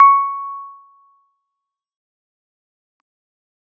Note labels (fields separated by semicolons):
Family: keyboard; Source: electronic; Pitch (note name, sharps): C#6; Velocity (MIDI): 75; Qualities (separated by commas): fast decay, percussive